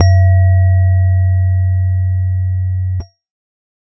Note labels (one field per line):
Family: keyboard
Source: electronic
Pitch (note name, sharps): F#2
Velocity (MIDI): 75